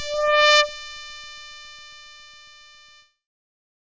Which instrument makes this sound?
synthesizer keyboard